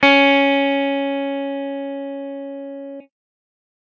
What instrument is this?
electronic guitar